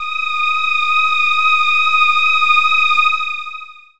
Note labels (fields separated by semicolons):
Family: voice; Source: synthesizer; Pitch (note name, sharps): D#6; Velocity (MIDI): 75; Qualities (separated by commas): long release